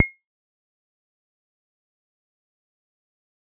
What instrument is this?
synthesizer bass